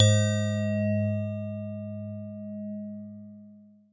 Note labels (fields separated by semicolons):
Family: mallet percussion; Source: acoustic; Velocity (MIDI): 127